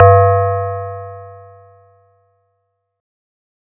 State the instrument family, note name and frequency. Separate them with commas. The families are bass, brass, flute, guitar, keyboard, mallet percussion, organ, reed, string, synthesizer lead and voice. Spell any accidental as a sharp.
mallet percussion, G2, 98 Hz